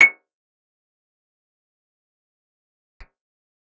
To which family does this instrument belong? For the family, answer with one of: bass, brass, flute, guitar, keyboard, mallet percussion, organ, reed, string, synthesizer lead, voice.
guitar